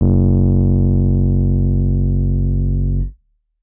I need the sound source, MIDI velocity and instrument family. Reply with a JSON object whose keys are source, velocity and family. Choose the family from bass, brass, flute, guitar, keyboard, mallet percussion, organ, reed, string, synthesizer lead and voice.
{"source": "electronic", "velocity": 100, "family": "keyboard"}